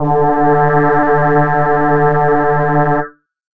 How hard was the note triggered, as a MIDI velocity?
127